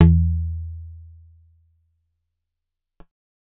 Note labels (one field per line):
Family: guitar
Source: acoustic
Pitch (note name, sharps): E2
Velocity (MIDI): 50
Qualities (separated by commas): dark, fast decay